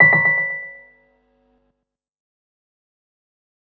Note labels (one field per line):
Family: keyboard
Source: electronic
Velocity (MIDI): 25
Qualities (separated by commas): fast decay, tempo-synced